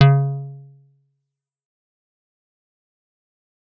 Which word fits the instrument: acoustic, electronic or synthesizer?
synthesizer